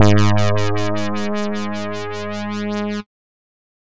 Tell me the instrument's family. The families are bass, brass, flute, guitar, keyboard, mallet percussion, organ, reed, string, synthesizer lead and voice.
bass